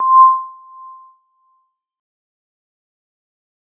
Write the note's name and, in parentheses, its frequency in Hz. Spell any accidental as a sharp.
C6 (1047 Hz)